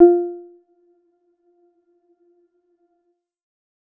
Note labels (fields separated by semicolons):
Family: keyboard; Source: electronic; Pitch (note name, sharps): F4; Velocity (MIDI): 75; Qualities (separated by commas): dark, percussive, reverb